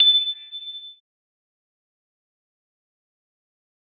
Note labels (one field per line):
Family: organ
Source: electronic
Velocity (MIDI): 50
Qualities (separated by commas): bright, fast decay